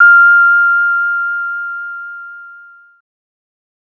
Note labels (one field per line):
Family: bass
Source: synthesizer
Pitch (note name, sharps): F6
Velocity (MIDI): 75